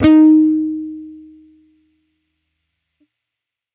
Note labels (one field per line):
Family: bass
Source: electronic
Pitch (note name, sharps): D#4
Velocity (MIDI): 100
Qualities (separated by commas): distorted